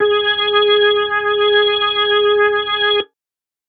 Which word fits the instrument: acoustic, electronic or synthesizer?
electronic